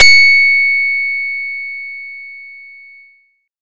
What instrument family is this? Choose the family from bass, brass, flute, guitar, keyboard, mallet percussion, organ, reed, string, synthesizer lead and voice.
guitar